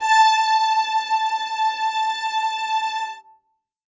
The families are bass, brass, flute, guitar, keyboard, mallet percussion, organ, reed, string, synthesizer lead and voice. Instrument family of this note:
string